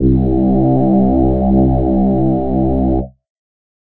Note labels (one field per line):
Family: voice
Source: synthesizer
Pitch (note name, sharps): C2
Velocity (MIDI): 25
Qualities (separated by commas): multiphonic